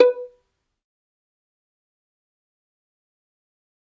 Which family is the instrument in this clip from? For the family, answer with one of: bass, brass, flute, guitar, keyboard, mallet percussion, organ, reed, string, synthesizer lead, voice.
string